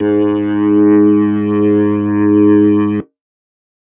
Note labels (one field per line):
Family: organ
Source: electronic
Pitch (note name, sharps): G#2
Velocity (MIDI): 75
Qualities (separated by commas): distorted